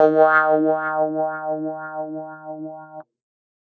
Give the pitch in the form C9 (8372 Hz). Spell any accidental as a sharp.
D#3 (155.6 Hz)